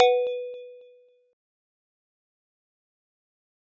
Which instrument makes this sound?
acoustic mallet percussion instrument